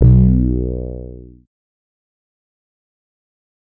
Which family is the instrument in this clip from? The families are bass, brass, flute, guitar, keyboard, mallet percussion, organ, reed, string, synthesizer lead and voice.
bass